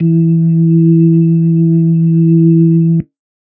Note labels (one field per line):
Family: organ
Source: electronic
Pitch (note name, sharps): E3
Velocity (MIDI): 100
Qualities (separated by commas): dark